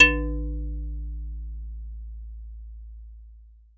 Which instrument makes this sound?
acoustic mallet percussion instrument